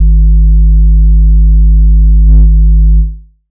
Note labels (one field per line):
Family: bass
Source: synthesizer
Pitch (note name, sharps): G#1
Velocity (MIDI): 127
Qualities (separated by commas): dark